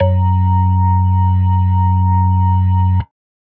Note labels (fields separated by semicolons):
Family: organ; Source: electronic; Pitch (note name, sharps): F#2; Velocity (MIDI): 50